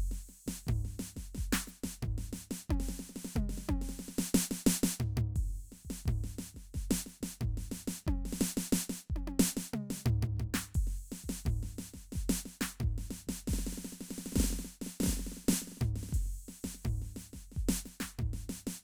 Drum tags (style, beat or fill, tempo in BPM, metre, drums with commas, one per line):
samba
beat
89 BPM
4/4
crash, hi-hat pedal, snare, high tom, mid tom, floor tom, kick